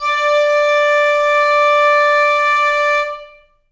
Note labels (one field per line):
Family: flute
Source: acoustic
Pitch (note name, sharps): D5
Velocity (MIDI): 100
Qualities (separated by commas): reverb